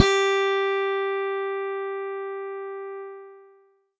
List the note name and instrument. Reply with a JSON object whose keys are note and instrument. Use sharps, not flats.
{"note": "G4", "instrument": "electronic keyboard"}